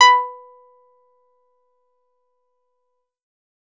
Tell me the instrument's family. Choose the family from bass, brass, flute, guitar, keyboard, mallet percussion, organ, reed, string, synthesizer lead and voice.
bass